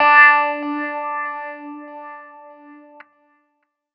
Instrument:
electronic keyboard